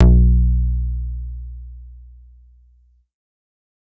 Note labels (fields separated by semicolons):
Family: bass; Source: synthesizer; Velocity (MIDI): 25; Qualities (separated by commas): distorted